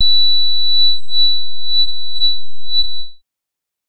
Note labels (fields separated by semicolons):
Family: bass; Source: synthesizer; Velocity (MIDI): 25; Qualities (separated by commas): bright, distorted, non-linear envelope